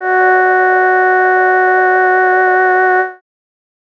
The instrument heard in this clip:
synthesizer voice